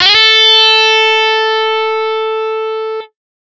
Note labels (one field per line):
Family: guitar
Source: electronic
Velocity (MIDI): 127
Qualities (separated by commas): bright, distorted